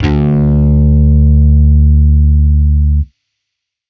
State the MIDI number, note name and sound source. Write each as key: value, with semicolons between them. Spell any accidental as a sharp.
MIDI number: 38; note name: D2; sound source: electronic